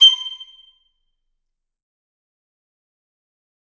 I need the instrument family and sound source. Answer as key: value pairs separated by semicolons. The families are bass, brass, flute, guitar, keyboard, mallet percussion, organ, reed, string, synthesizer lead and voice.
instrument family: reed; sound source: acoustic